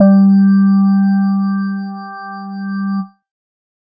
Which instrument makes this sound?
electronic organ